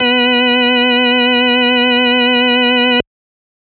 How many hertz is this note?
246.9 Hz